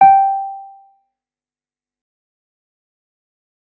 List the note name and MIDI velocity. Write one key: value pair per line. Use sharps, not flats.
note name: G5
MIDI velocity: 100